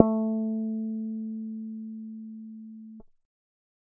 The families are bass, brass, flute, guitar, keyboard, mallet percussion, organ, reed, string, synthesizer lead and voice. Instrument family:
bass